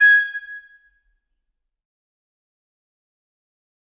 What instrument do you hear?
acoustic flute